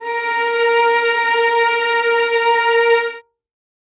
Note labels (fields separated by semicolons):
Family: string; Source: acoustic; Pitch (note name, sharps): A#4; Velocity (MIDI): 75; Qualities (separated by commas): reverb